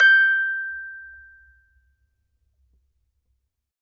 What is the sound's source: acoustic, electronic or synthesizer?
acoustic